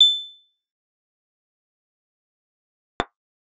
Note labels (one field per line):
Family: guitar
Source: electronic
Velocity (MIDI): 127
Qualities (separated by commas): bright, fast decay, percussive